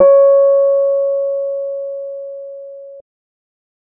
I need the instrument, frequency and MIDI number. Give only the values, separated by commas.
electronic keyboard, 554.4 Hz, 73